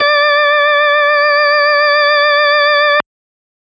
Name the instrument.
electronic organ